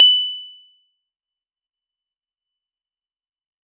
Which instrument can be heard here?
electronic keyboard